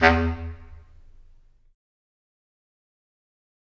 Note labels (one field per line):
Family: reed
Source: acoustic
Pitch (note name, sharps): E2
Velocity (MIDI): 100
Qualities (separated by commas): fast decay, reverb